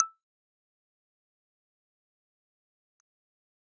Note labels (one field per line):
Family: keyboard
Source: electronic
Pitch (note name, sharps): E6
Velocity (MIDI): 100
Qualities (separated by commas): fast decay, percussive